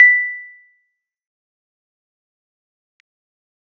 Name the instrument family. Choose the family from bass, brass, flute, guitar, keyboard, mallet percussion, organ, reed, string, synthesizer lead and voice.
keyboard